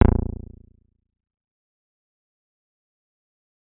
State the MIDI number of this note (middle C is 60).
22